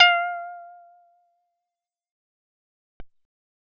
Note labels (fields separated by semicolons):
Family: bass; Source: synthesizer; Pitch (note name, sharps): F5; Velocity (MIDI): 100; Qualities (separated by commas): fast decay, percussive